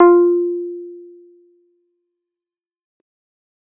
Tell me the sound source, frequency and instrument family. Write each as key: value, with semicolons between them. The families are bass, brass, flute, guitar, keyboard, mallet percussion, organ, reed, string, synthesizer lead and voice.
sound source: electronic; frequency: 349.2 Hz; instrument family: keyboard